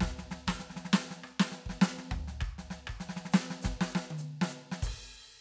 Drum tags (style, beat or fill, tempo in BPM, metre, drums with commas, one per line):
New Orleans second line
beat
99 BPM
4/4
crash, open hi-hat, hi-hat pedal, snare, cross-stick, high tom, floor tom, kick